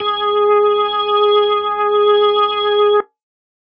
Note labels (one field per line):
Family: organ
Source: electronic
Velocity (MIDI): 25